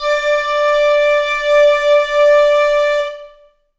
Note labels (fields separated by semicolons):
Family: flute; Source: acoustic; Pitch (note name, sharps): D5; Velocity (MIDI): 50; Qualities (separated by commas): reverb